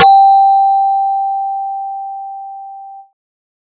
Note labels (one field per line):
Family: bass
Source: synthesizer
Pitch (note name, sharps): G5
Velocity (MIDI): 25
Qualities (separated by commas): bright